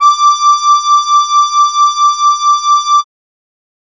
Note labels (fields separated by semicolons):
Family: keyboard; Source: acoustic; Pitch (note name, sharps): D6; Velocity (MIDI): 127; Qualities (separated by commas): bright